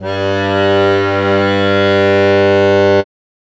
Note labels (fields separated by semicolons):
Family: keyboard; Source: acoustic; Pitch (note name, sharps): G2; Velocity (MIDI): 100